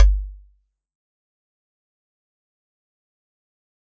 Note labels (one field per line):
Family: mallet percussion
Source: acoustic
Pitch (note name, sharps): G1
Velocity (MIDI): 127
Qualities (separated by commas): fast decay, percussive